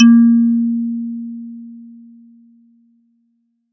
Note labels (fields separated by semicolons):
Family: mallet percussion; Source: acoustic; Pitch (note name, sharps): A#3; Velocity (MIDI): 25